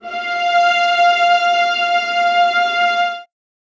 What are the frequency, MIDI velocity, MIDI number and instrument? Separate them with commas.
698.5 Hz, 75, 77, acoustic string instrument